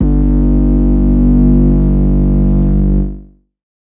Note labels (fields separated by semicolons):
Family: synthesizer lead; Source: synthesizer; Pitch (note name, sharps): G1; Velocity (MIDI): 75; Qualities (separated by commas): distorted, multiphonic, non-linear envelope